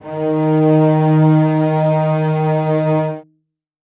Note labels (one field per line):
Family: string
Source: acoustic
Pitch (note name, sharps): D#3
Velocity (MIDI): 50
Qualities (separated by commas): reverb